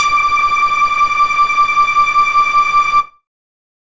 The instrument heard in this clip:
synthesizer bass